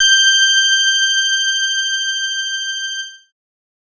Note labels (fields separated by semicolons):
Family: bass; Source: synthesizer; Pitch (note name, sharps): G6; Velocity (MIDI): 50